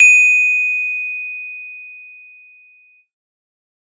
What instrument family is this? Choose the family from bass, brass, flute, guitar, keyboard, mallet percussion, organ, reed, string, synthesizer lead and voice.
mallet percussion